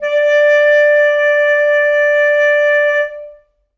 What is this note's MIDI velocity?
100